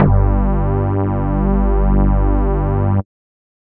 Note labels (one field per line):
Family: bass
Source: synthesizer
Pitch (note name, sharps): G1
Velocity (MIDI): 100